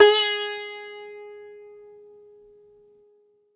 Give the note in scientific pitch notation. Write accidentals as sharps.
G#4